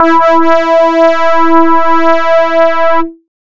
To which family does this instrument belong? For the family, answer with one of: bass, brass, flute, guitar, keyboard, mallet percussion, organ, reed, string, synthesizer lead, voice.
bass